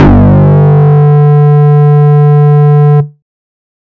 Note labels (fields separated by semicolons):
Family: bass; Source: synthesizer; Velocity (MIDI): 75; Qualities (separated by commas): distorted